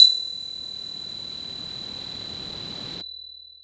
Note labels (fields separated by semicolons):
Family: voice; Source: synthesizer; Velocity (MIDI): 127; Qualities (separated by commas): distorted, long release